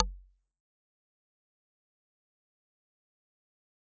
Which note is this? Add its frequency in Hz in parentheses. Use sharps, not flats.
F#1 (46.25 Hz)